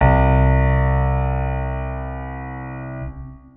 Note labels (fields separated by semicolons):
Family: organ; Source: electronic; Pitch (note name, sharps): C2; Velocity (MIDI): 100; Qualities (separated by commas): long release, reverb